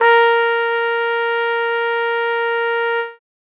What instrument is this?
acoustic brass instrument